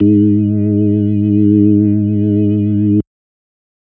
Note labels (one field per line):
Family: organ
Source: electronic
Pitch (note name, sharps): G#2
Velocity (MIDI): 75